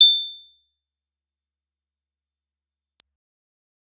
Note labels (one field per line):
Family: keyboard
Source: electronic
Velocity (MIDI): 127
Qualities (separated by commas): bright, fast decay, percussive